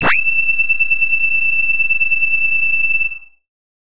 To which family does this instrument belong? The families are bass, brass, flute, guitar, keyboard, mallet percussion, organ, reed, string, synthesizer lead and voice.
bass